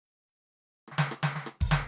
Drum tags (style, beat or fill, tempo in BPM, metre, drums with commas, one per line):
gospel
fill
120 BPM
4/4
open hi-hat, hi-hat pedal, snare, cross-stick, kick